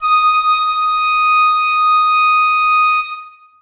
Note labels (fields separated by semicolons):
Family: flute; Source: acoustic; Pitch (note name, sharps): D#6; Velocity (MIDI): 50; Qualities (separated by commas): long release, reverb